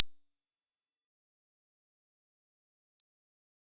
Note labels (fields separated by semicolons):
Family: keyboard; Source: electronic; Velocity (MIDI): 127; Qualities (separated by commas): bright, fast decay, percussive